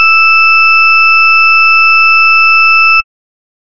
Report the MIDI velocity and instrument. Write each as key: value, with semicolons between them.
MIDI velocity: 100; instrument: synthesizer bass